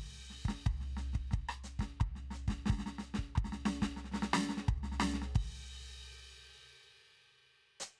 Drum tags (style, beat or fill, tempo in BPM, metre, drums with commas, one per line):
samba
beat
89 BPM
4/4
crash, hi-hat pedal, snare, cross-stick, floor tom, kick